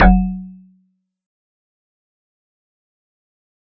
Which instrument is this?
acoustic mallet percussion instrument